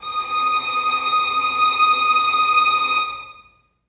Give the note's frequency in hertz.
1245 Hz